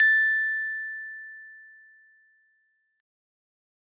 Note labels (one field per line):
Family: keyboard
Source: acoustic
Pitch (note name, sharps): A6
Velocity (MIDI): 75